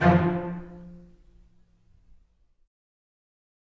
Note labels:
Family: string; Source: acoustic; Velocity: 75; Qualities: reverb

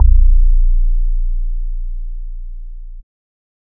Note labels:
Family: bass; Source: synthesizer; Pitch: A#0; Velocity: 50

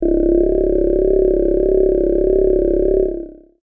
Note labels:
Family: voice; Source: synthesizer; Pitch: C#1; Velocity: 50

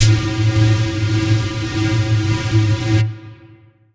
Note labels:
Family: flute; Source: acoustic; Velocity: 25; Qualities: distorted, long release

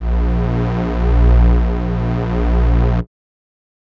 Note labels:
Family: reed; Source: acoustic; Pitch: A#1; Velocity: 127

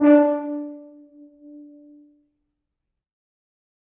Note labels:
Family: brass; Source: acoustic; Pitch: D4; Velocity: 127; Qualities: reverb

